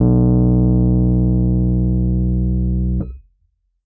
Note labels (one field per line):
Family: keyboard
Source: electronic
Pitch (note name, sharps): B1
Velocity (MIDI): 75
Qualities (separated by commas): dark, distorted